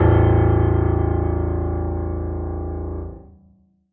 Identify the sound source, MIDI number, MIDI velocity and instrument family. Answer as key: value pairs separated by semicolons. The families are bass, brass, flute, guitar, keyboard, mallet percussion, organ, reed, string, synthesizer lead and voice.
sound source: acoustic; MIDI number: 21; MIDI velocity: 100; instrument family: keyboard